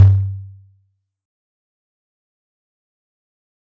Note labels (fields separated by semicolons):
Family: mallet percussion; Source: acoustic; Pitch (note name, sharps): G2; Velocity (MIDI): 75; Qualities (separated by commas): fast decay, percussive